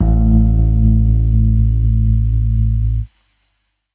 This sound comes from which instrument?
electronic keyboard